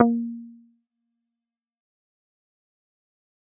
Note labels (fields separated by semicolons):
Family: bass; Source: synthesizer; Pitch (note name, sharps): A#3; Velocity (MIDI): 50; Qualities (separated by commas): fast decay, percussive